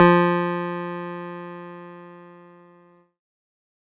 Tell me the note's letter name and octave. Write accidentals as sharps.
F3